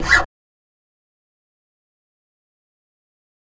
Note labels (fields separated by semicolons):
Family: bass; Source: electronic; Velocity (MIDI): 75; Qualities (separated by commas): fast decay, percussive, reverb